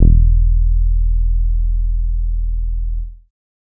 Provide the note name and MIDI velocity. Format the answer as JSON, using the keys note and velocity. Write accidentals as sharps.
{"note": "E1", "velocity": 50}